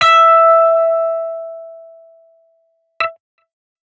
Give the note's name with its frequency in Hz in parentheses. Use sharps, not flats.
E5 (659.3 Hz)